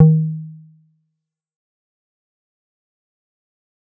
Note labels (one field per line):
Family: bass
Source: synthesizer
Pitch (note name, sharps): D#3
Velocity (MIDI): 25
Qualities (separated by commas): dark, fast decay, percussive